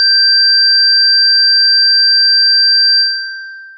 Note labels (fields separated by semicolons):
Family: synthesizer lead; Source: synthesizer; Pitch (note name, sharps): G6; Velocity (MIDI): 75; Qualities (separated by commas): bright, long release